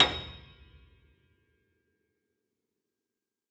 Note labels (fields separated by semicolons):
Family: keyboard; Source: acoustic; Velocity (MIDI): 127; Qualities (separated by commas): fast decay, percussive, reverb